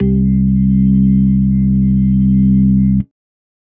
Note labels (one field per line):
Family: organ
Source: electronic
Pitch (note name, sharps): C2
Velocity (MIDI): 127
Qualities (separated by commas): dark